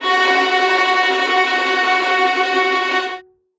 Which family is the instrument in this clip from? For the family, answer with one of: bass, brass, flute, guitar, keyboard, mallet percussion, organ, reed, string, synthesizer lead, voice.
string